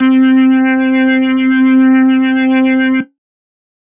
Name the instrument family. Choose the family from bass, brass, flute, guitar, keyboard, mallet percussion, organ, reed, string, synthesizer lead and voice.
organ